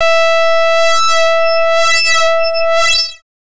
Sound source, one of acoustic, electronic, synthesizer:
synthesizer